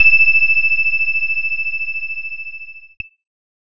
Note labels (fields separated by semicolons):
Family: keyboard; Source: electronic; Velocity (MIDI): 75; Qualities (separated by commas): bright, distorted